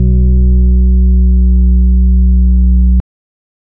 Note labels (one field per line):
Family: organ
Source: electronic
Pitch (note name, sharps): B1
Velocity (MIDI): 25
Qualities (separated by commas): dark